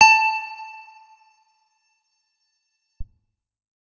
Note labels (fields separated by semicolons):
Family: guitar; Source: electronic; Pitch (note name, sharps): A5; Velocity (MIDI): 75; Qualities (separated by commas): bright, percussive, reverb